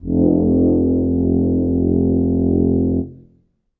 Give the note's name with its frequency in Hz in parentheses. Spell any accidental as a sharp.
F1 (43.65 Hz)